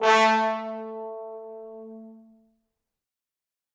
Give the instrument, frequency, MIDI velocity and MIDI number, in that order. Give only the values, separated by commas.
acoustic brass instrument, 220 Hz, 75, 57